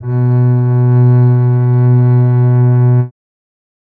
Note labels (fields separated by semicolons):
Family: string; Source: acoustic; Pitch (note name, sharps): B2; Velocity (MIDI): 50; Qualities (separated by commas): reverb